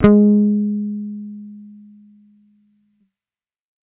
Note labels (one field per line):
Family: bass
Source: electronic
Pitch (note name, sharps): G#3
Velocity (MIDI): 100